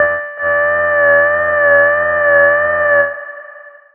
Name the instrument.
synthesizer bass